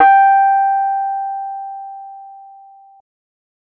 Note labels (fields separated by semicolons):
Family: keyboard; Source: electronic; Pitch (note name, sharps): G5; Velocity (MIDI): 127